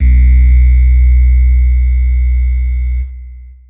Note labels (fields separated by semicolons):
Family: keyboard; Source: electronic; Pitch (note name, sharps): B1; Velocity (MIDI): 50; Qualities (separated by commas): bright, distorted, long release